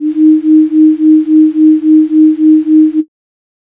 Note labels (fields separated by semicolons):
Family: flute; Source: synthesizer; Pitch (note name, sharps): D#4; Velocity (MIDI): 25